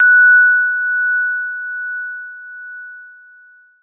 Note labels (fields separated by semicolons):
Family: keyboard; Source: electronic; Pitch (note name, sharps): F#6; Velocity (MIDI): 100; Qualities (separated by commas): long release